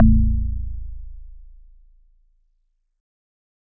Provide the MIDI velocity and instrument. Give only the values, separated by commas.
100, electronic organ